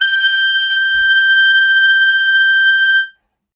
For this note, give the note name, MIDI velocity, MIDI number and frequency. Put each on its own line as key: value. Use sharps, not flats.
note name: G6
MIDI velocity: 75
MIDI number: 91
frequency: 1568 Hz